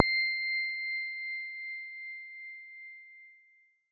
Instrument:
electronic guitar